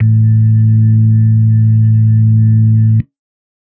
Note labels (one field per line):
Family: organ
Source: electronic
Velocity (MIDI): 25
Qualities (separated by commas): dark